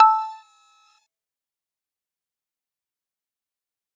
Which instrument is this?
acoustic mallet percussion instrument